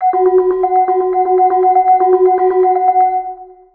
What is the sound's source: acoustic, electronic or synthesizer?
synthesizer